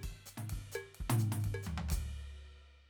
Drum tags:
Dominican merengue
beat
130 BPM
4/4
ride, ride bell, hi-hat pedal, percussion, mid tom, floor tom, kick

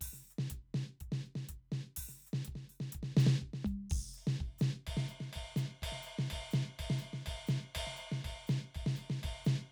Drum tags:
calypso
beat
124 BPM
4/4
crash, ride, ride bell, closed hi-hat, open hi-hat, hi-hat pedal, snare, mid tom, kick

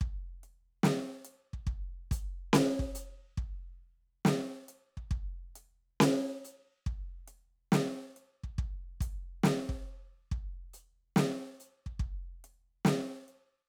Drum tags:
hip-hop
beat
70 BPM
4/4
crash, ride, closed hi-hat, snare, kick

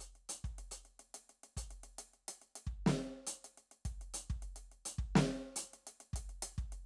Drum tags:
Afro-Cuban
beat
105 BPM
4/4
closed hi-hat, snare, kick

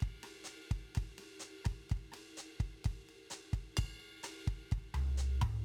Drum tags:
bossa nova
beat
127 BPM
4/4
ride, ride bell, hi-hat pedal, snare, cross-stick, mid tom, floor tom, kick

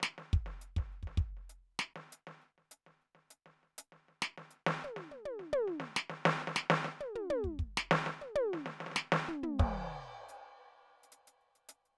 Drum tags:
hip-hop
beat
100 BPM
4/4
crash, closed hi-hat, hi-hat pedal, snare, high tom, mid tom, floor tom, kick

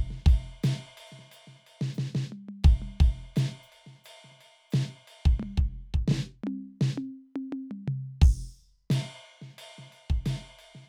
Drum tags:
rock
beat
88 BPM
4/4
crash, ride, ride bell, hi-hat pedal, snare, high tom, mid tom, floor tom, kick

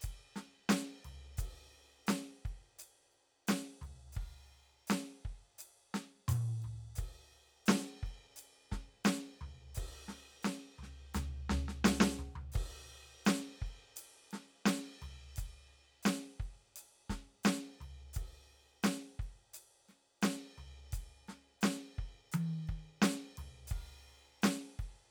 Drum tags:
rock
beat
86 BPM
4/4
crash, ride, hi-hat pedal, snare, high tom, mid tom, floor tom, kick

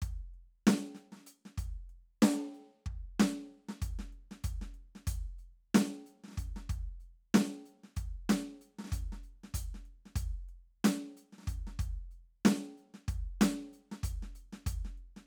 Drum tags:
hip-hop
beat
94 BPM
4/4
closed hi-hat, snare, kick

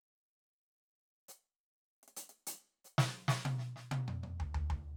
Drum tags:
rock
fill
95 BPM
4/4
closed hi-hat, hi-hat pedal, snare, high tom, mid tom, floor tom

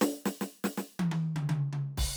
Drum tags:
rock
beat
120 BPM
4/4
crash, snare, high tom, mid tom, kick

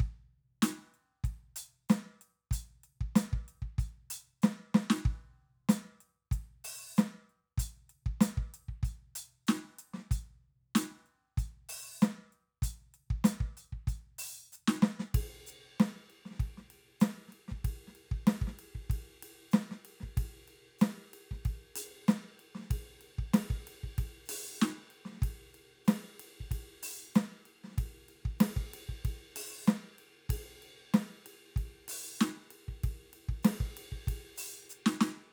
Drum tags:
funk
beat
95 BPM
4/4
ride, closed hi-hat, open hi-hat, hi-hat pedal, snare, kick

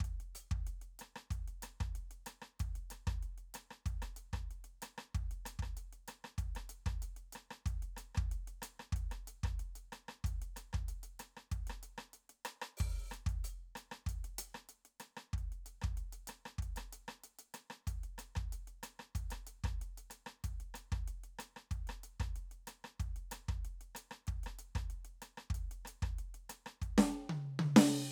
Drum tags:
Afrobeat
beat
94 BPM
4/4
crash, closed hi-hat, open hi-hat, hi-hat pedal, snare, cross-stick, high tom, kick

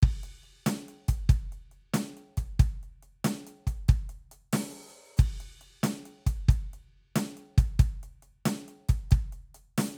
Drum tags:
rock
beat
92 BPM
4/4
crash, closed hi-hat, open hi-hat, hi-hat pedal, snare, kick

